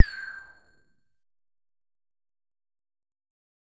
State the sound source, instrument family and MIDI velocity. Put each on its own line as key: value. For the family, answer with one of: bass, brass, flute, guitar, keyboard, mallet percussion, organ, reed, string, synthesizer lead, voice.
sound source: synthesizer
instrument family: bass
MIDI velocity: 75